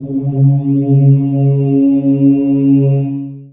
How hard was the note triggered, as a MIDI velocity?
127